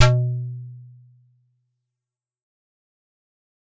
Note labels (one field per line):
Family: keyboard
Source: acoustic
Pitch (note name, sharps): B2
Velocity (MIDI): 100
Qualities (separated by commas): fast decay